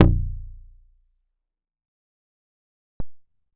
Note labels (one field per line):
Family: bass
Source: synthesizer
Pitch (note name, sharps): A#0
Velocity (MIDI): 127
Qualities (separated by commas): fast decay, percussive